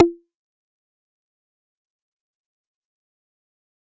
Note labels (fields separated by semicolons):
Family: bass; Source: synthesizer; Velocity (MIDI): 75; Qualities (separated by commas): distorted, fast decay, percussive